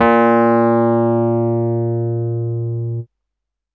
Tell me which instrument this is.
electronic keyboard